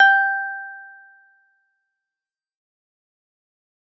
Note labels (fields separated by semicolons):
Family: guitar; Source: synthesizer; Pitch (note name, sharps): G5; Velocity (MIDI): 100; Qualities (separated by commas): fast decay